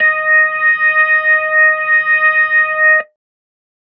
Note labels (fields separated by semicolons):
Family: organ; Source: electronic; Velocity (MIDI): 127